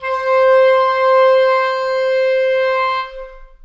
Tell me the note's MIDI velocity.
50